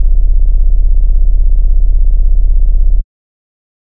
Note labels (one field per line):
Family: bass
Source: synthesizer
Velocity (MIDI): 50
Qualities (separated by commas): dark, distorted